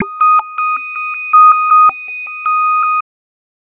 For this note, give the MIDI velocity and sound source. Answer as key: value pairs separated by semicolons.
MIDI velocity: 100; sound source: synthesizer